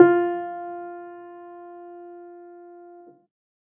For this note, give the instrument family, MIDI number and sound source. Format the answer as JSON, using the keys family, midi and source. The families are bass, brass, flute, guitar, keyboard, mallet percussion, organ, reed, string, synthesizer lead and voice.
{"family": "keyboard", "midi": 65, "source": "acoustic"}